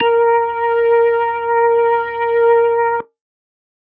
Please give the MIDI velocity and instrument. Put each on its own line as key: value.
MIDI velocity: 50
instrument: electronic organ